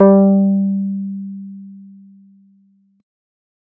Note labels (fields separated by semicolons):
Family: keyboard; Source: electronic; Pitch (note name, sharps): G3; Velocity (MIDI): 50